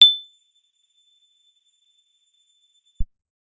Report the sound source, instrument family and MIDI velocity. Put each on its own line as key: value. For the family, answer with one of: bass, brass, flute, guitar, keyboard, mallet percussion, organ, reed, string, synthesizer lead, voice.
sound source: acoustic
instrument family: guitar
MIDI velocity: 50